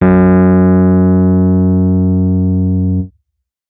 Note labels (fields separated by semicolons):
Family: keyboard; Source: electronic; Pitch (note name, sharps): F#2; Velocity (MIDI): 127; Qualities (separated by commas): distorted